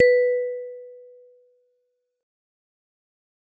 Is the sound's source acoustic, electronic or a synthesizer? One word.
acoustic